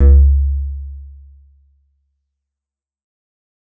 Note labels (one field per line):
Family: guitar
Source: electronic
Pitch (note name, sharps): C#2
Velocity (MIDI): 50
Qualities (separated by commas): dark, fast decay, reverb